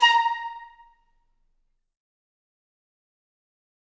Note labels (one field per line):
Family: reed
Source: acoustic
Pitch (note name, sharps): A#5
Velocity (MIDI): 75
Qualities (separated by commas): fast decay, reverb